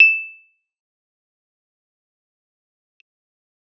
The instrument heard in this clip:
electronic keyboard